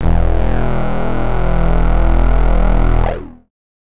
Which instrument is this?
synthesizer bass